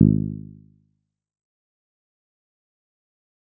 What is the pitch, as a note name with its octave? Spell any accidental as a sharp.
G#1